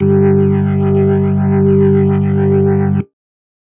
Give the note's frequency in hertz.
49 Hz